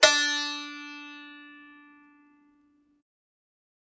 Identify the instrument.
acoustic guitar